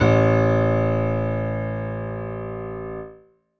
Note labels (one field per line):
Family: keyboard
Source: acoustic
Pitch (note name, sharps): A1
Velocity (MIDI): 127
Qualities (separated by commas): reverb